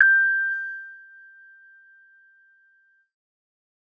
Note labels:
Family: keyboard; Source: electronic; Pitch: G6; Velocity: 75

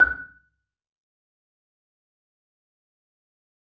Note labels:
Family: mallet percussion; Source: acoustic; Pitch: F#6; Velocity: 75; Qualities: fast decay, percussive, reverb

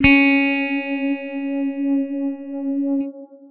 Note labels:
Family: guitar; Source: electronic; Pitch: C#4; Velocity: 75; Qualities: distorted, long release

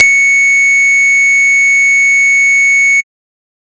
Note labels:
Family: bass; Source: synthesizer; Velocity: 127; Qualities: distorted, tempo-synced

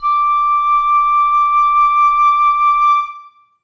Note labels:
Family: flute; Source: acoustic; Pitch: D6; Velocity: 75; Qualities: reverb

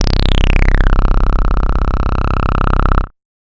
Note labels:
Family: bass; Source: synthesizer; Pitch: C0; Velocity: 127; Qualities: bright, distorted, multiphonic

